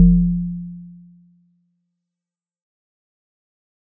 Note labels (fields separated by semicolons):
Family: mallet percussion; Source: acoustic; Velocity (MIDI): 127; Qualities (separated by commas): fast decay